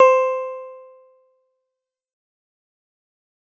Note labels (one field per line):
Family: guitar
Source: synthesizer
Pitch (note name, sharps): C5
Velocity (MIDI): 75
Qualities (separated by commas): fast decay